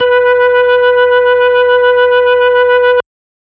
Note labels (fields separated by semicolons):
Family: organ; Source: electronic; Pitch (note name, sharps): B4; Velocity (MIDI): 127; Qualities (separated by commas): distorted